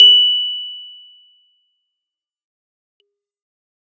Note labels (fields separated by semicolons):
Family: keyboard; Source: acoustic; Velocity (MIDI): 75; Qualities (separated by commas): bright, fast decay